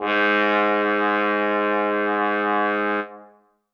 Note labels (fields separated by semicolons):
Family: brass; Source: acoustic; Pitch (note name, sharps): G#2; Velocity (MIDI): 100; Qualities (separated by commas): reverb